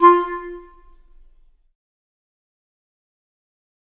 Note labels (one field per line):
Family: reed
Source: acoustic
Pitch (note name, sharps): F4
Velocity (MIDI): 50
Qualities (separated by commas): fast decay, percussive, reverb